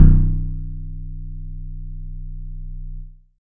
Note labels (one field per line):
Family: guitar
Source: synthesizer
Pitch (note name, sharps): B0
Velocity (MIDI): 100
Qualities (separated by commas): dark